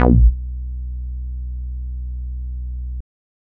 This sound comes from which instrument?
synthesizer bass